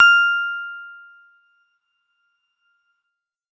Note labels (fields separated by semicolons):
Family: keyboard; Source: electronic; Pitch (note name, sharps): F6; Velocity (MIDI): 100